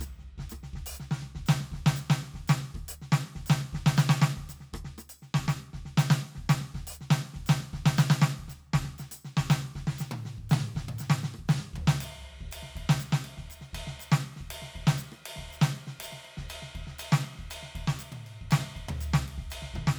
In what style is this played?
songo